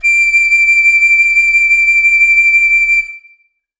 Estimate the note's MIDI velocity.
100